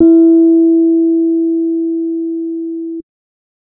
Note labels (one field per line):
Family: keyboard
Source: electronic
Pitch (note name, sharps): E4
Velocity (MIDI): 25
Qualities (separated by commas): dark